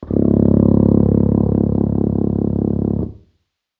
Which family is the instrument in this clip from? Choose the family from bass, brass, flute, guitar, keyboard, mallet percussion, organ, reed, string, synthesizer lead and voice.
brass